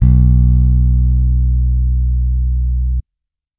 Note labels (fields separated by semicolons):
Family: bass; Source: electronic; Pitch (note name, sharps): B1; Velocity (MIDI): 50